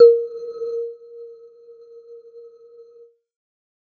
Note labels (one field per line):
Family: mallet percussion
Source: electronic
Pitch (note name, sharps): A#4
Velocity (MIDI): 75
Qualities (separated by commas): non-linear envelope